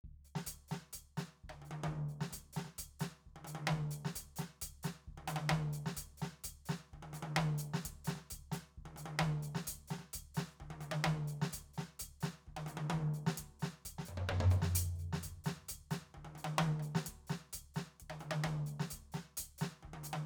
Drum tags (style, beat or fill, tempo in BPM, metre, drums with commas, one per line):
Dominican merengue
beat
130 BPM
4/4
closed hi-hat, open hi-hat, hi-hat pedal, snare, cross-stick, high tom, floor tom, kick